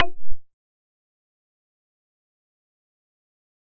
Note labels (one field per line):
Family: bass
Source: synthesizer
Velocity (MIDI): 50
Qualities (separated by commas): distorted, fast decay, percussive